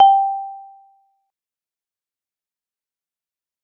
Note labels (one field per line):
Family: mallet percussion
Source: acoustic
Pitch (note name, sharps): G5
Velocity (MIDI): 50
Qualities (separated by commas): fast decay, percussive